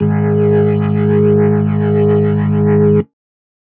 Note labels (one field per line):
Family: keyboard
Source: electronic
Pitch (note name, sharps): G#1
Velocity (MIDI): 127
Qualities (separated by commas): distorted